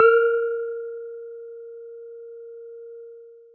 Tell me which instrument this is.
acoustic mallet percussion instrument